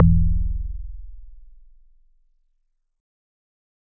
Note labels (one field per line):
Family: organ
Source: electronic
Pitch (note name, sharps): E0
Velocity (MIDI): 127